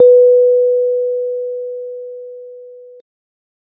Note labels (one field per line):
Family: keyboard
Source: electronic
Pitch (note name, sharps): B4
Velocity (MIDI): 50